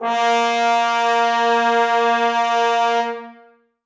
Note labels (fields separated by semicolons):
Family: brass; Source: acoustic; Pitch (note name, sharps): A#3; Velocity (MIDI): 127; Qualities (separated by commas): bright, reverb